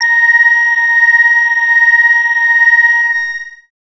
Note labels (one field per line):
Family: bass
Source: synthesizer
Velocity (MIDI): 75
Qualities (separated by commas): long release, multiphonic